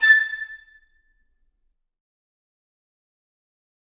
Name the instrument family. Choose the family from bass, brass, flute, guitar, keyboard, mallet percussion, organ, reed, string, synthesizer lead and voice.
reed